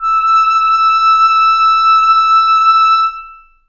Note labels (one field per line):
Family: reed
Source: acoustic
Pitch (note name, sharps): E6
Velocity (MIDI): 100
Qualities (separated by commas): long release, reverb